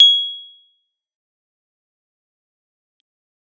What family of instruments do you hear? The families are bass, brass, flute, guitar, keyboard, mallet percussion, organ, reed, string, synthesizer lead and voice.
keyboard